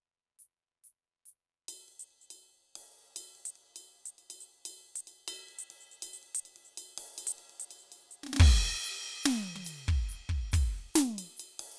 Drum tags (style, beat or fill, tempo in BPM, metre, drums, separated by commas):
pop, beat, 142 BPM, 4/4, crash, ride, ride bell, closed hi-hat, open hi-hat, hi-hat pedal, percussion, snare, high tom, kick